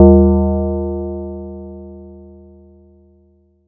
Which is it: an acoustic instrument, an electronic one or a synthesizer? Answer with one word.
acoustic